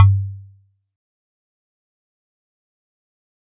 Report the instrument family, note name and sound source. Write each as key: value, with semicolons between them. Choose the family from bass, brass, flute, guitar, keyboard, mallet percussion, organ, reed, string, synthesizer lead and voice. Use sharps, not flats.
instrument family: mallet percussion; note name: G2; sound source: acoustic